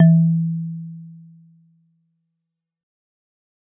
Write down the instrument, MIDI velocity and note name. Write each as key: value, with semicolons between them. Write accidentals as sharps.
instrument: acoustic mallet percussion instrument; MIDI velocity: 25; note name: E3